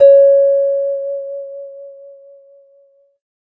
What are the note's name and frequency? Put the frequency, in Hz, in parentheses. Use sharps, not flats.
C#5 (554.4 Hz)